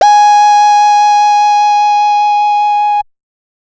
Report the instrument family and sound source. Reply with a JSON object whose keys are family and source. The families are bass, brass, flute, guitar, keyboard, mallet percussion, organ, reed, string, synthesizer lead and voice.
{"family": "bass", "source": "synthesizer"}